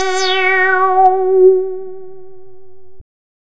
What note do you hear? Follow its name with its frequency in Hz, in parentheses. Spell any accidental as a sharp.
F#4 (370 Hz)